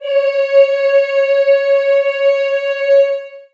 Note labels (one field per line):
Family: voice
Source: acoustic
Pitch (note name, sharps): C#5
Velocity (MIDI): 75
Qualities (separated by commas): long release, reverb